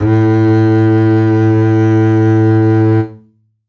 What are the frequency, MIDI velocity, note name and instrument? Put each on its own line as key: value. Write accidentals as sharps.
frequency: 110 Hz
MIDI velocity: 100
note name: A2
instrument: acoustic string instrument